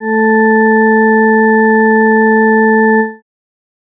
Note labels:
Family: organ; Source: electronic; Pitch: A3; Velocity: 127

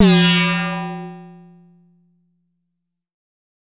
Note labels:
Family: bass; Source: synthesizer; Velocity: 75; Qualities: bright, distorted

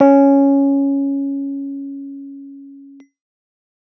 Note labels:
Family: keyboard; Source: electronic; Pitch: C#4; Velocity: 100; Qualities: dark

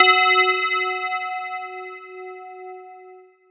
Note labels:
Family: mallet percussion; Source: electronic; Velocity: 100

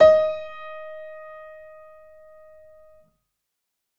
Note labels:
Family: keyboard; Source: acoustic; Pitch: D#5; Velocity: 127; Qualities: reverb

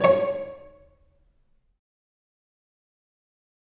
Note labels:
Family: string; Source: acoustic; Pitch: C#5; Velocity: 127; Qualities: dark, fast decay, reverb

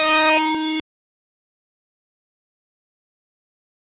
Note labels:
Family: bass; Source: synthesizer; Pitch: D#4; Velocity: 50; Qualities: bright, distorted, fast decay

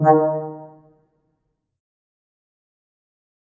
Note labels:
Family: flute; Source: acoustic; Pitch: D#3; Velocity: 100; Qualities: fast decay, reverb

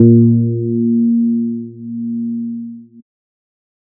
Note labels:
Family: bass; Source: synthesizer; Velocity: 75

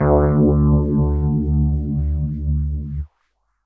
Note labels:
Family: keyboard; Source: electronic; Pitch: D2; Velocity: 75; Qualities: distorted, non-linear envelope

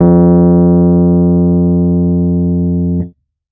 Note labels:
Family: keyboard; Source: electronic; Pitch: F2; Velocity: 75; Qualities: dark, distorted

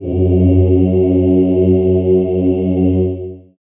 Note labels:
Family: voice; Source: acoustic; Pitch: F#2; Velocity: 75; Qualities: dark, long release, reverb

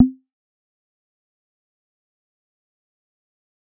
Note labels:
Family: bass; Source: synthesizer; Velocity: 100; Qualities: fast decay, percussive

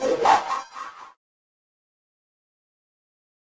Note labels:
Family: keyboard; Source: electronic; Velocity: 100; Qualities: bright, distorted, fast decay, non-linear envelope

